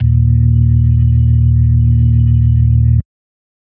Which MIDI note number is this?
27